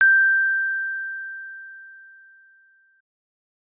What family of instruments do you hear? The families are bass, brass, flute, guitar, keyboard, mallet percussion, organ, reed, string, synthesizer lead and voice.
keyboard